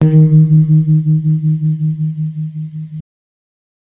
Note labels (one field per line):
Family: guitar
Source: electronic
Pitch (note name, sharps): D#3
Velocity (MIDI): 127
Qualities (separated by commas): reverb